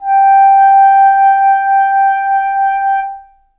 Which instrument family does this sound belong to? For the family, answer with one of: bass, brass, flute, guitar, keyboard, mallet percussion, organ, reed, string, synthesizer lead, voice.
reed